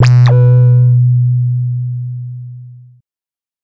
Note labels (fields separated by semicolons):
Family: bass; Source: synthesizer; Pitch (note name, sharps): B2; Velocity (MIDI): 127; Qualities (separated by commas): distorted